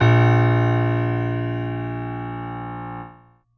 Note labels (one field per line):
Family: keyboard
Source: acoustic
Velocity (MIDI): 100